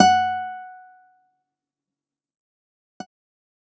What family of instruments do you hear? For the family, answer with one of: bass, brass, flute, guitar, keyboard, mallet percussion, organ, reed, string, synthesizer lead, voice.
guitar